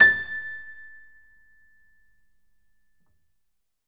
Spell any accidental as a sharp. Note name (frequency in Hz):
A6 (1760 Hz)